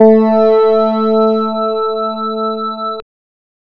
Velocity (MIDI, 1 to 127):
50